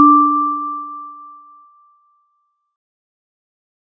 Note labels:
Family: mallet percussion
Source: acoustic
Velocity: 25

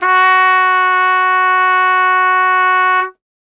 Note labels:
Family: brass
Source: acoustic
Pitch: F#4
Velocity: 50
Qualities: bright

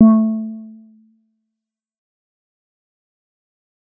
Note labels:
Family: bass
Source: synthesizer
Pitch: A3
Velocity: 25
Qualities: dark, fast decay

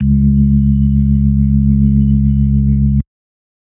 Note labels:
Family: organ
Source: electronic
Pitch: C#2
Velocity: 75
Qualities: dark

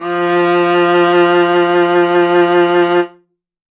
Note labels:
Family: string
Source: acoustic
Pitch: F3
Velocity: 100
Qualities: reverb

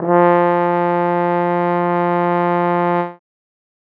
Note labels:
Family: brass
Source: acoustic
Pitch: F3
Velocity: 75

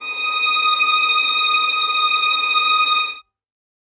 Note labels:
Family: string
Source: acoustic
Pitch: D#6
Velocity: 100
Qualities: reverb

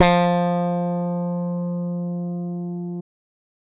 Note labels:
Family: bass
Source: electronic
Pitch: F3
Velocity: 100

